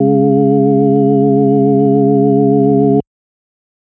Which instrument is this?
electronic organ